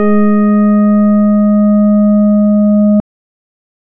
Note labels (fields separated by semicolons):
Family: organ; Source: electronic; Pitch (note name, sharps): G#3; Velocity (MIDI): 75; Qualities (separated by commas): dark